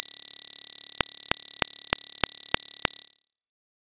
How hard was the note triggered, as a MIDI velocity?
100